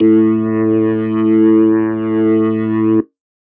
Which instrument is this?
electronic organ